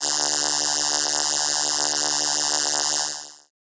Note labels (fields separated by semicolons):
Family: keyboard; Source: synthesizer; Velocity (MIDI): 75; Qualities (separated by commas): bright